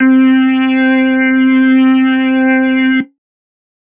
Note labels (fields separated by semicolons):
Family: organ; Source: electronic; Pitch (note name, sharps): C4; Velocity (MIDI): 127